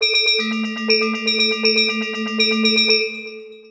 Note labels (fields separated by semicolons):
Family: mallet percussion; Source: synthesizer; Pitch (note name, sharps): A3; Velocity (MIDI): 50; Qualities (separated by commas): long release, multiphonic, tempo-synced